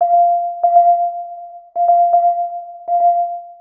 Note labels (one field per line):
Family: mallet percussion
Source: synthesizer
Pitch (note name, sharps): F5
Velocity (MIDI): 25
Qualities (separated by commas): long release, multiphonic, percussive, tempo-synced